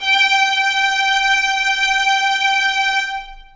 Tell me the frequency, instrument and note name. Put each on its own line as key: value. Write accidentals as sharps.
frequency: 784 Hz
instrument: acoustic string instrument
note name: G5